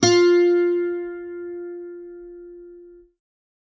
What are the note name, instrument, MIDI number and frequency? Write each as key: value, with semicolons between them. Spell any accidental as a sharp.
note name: F4; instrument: acoustic guitar; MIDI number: 65; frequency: 349.2 Hz